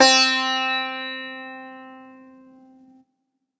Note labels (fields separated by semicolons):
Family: guitar; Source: acoustic; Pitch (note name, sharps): C4; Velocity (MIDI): 127; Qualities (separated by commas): bright